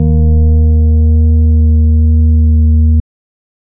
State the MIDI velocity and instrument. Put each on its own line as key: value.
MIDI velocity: 50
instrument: electronic organ